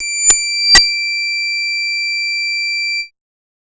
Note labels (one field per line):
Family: bass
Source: synthesizer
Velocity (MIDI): 100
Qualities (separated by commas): multiphonic